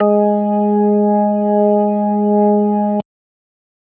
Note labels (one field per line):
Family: organ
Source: electronic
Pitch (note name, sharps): G#3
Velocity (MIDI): 25